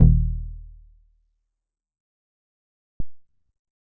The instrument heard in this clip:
synthesizer bass